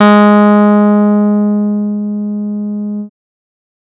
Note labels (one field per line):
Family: bass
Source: synthesizer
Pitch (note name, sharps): G#3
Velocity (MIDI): 127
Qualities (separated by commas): distorted